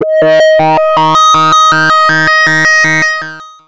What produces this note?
synthesizer bass